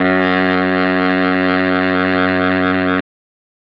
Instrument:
electronic reed instrument